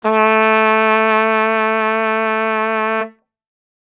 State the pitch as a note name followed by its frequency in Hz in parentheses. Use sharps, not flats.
A3 (220 Hz)